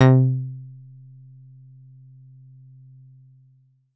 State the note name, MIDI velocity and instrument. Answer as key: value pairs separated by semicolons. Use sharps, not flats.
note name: C3; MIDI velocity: 25; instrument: synthesizer guitar